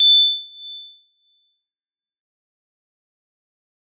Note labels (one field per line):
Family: mallet percussion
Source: acoustic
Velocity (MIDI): 100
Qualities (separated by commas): bright, fast decay, non-linear envelope, percussive